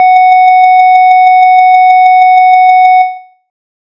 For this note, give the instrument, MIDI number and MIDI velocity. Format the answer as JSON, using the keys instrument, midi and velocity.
{"instrument": "synthesizer bass", "midi": 78, "velocity": 127}